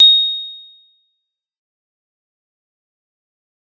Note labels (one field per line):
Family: mallet percussion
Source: acoustic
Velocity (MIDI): 127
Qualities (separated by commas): bright, fast decay, percussive